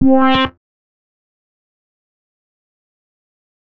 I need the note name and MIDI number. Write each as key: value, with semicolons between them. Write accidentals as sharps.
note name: C4; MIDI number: 60